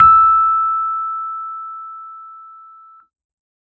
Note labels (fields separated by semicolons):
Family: keyboard; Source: electronic; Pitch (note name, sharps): E6; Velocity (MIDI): 127